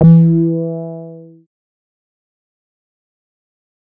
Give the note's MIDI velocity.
50